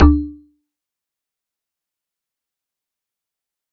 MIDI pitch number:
38